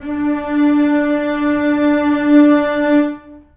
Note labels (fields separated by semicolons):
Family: string; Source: acoustic; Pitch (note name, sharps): D4; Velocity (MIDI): 25; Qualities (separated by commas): long release, reverb